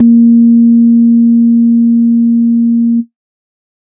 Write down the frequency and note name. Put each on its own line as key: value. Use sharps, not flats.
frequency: 233.1 Hz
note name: A#3